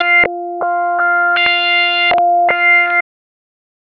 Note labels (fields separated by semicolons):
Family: bass; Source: synthesizer; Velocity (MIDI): 127; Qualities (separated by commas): tempo-synced